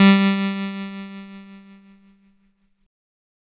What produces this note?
electronic keyboard